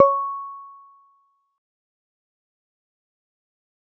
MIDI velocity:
25